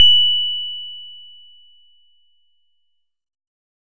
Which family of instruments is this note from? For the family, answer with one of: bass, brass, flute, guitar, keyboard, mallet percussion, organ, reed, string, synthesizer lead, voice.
guitar